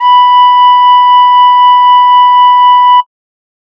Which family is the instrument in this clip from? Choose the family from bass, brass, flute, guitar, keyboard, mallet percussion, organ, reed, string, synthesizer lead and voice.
flute